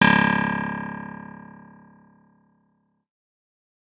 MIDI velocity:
50